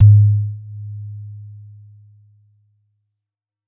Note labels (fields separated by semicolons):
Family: mallet percussion; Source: acoustic; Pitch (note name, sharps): G#2; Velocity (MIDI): 75; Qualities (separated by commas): dark, non-linear envelope